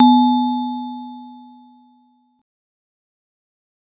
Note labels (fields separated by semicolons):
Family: mallet percussion; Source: acoustic; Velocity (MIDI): 127; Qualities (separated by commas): dark, fast decay